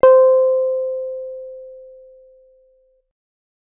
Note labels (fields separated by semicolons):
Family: guitar; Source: acoustic; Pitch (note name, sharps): C5; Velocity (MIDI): 25; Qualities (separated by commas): dark